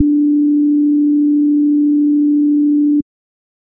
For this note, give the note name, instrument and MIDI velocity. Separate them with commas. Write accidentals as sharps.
D4, synthesizer bass, 127